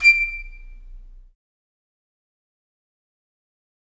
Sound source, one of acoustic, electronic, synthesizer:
acoustic